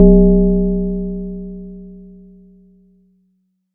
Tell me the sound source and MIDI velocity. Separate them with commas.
acoustic, 100